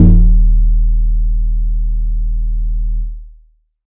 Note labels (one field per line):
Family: mallet percussion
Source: acoustic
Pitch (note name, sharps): D#1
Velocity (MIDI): 127